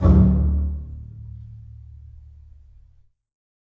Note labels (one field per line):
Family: string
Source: acoustic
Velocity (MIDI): 100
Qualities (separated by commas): reverb